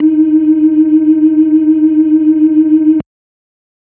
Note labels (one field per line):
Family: organ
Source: electronic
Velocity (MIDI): 75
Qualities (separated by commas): dark